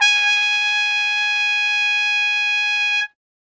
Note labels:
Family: brass; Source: acoustic; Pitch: G#5; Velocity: 75; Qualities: bright

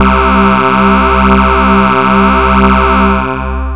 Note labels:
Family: bass; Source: synthesizer; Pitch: C2; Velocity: 100; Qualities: bright, distorted, long release

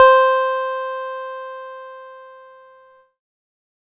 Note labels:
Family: keyboard; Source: electronic; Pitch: C5; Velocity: 50; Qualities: distorted

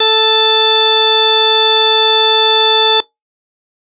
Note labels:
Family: organ; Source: electronic; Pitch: A4; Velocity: 25

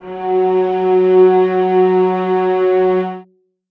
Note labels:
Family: string; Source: acoustic; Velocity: 50; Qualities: reverb

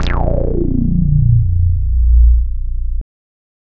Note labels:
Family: bass; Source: synthesizer; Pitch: A#0; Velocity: 75; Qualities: distorted

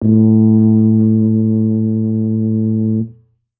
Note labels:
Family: brass; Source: acoustic; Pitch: A2; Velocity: 25; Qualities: dark

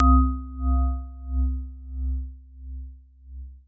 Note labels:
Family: mallet percussion; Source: acoustic; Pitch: C2; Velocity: 127; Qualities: long release, non-linear envelope

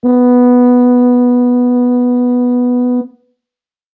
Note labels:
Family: brass; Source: acoustic; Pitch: B3; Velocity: 50; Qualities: dark

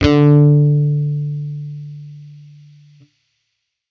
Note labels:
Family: bass; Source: electronic; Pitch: D3; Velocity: 75; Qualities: distorted

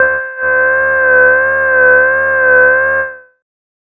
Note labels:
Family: bass; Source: synthesizer; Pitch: C5; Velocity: 50; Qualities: distorted, tempo-synced

